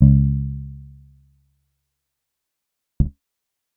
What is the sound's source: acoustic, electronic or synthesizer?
synthesizer